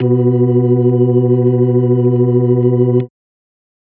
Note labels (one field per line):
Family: organ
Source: electronic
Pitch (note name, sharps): B2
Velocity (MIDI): 50